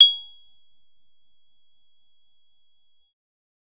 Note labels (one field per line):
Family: bass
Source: synthesizer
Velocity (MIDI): 100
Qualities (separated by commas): bright, percussive